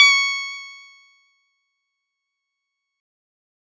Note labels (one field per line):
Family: guitar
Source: synthesizer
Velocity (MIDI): 75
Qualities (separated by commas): bright